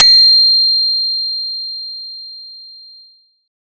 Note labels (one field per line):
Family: guitar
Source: acoustic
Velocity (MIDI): 127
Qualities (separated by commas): bright